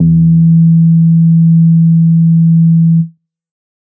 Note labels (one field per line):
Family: bass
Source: synthesizer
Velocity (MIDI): 25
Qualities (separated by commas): dark